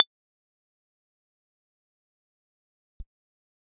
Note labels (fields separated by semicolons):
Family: keyboard; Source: electronic; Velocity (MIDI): 75; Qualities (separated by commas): fast decay, percussive